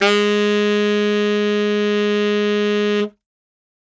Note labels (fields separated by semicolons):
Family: reed; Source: acoustic; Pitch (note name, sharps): G#3; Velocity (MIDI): 100